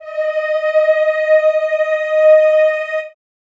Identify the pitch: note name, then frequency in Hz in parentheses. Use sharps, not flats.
D#5 (622.3 Hz)